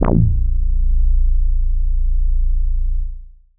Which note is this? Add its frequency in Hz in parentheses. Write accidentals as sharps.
A#0 (29.14 Hz)